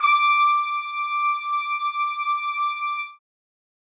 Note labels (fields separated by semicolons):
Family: brass; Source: acoustic; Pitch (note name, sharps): D6; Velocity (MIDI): 75; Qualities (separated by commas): reverb